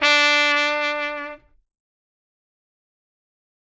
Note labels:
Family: brass; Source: acoustic; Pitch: D4; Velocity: 50; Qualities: bright, fast decay

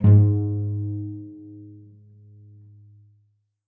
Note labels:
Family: string; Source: acoustic; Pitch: G#2; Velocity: 25; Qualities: dark, reverb

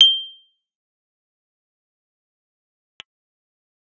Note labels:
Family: bass; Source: synthesizer; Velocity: 75; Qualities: bright, fast decay, percussive

